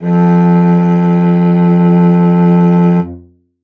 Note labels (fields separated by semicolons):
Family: string; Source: acoustic; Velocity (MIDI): 50; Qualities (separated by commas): reverb